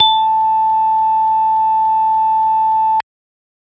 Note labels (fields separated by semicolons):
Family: organ; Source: electronic; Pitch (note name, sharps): A5; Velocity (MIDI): 100